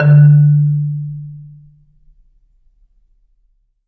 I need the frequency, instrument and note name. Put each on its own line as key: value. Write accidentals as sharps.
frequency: 146.8 Hz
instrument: acoustic mallet percussion instrument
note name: D3